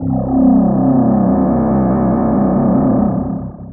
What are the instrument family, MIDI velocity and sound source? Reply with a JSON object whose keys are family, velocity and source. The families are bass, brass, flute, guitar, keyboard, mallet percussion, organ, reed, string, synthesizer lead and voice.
{"family": "voice", "velocity": 127, "source": "synthesizer"}